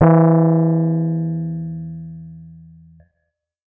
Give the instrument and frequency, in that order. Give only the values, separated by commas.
electronic keyboard, 164.8 Hz